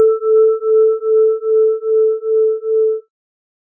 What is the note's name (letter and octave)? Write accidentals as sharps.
A4